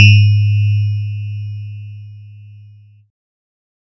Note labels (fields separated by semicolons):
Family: keyboard; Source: electronic; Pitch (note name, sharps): G#2; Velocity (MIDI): 127; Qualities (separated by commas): bright, distorted